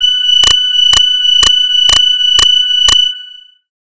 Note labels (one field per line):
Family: bass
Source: synthesizer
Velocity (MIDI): 25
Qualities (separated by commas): distorted, long release, multiphonic